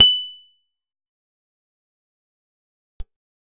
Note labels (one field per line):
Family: guitar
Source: acoustic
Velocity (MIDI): 25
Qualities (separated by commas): bright, fast decay, percussive